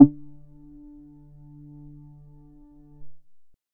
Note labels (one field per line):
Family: bass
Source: synthesizer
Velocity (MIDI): 25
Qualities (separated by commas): distorted, percussive